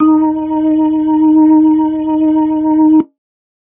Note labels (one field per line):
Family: organ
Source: electronic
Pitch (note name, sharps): D#4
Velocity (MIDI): 50